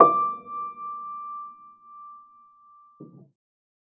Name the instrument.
acoustic keyboard